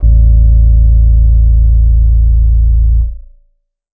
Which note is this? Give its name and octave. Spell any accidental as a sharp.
A0